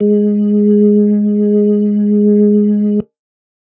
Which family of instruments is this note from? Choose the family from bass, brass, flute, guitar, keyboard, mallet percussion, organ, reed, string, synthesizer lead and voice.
organ